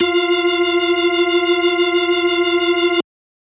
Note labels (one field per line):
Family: organ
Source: electronic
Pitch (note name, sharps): F4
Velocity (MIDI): 100